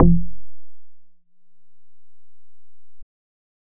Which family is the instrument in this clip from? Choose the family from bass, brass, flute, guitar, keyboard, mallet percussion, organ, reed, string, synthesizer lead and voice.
bass